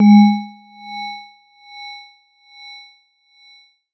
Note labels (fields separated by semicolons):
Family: mallet percussion; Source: electronic; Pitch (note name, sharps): G#3; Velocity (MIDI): 127; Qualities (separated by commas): long release, percussive